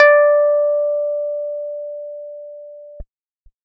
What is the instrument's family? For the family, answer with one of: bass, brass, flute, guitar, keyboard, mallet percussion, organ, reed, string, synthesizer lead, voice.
keyboard